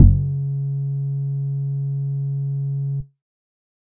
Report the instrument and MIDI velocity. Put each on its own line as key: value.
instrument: synthesizer bass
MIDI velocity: 25